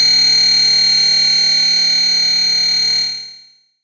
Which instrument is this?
synthesizer bass